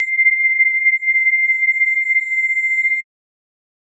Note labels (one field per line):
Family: mallet percussion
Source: electronic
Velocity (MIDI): 127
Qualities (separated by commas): multiphonic, non-linear envelope